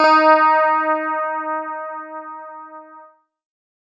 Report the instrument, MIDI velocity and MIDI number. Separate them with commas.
electronic guitar, 75, 63